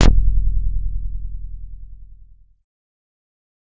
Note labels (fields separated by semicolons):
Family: bass; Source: synthesizer; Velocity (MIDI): 25; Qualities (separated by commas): distorted